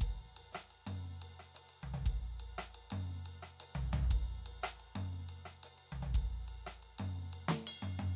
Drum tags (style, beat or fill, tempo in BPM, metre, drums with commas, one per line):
Latin
beat
118 BPM
4/4
ride, ride bell, hi-hat pedal, snare, cross-stick, mid tom, floor tom, kick